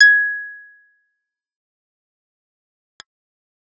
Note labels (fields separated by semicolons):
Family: bass; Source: synthesizer; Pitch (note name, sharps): G#6; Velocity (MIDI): 100; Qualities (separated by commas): fast decay, percussive